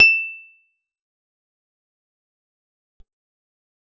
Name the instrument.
acoustic guitar